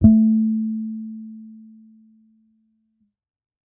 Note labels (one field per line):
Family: bass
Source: electronic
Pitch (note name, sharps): A3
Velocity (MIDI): 25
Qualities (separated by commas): dark